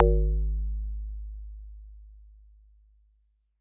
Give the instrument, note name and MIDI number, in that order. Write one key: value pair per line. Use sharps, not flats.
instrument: synthesizer guitar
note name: G#1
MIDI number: 32